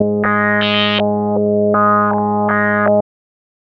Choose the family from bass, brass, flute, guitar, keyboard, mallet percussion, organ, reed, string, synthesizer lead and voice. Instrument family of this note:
bass